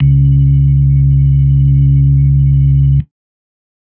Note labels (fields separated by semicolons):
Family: organ; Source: electronic; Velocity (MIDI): 75; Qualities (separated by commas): dark